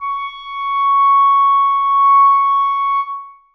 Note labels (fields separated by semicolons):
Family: reed; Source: acoustic; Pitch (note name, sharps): C#6; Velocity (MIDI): 25; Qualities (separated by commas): reverb